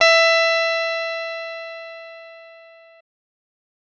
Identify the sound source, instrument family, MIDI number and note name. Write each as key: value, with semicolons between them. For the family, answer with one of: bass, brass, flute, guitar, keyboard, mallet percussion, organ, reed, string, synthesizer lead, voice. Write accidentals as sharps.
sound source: electronic; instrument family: keyboard; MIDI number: 76; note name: E5